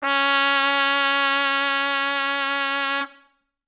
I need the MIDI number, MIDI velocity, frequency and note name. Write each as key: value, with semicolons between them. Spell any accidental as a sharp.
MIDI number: 61; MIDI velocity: 127; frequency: 277.2 Hz; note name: C#4